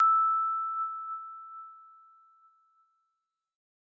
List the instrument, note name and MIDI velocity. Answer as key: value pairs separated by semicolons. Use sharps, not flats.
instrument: electronic keyboard; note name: E6; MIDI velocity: 50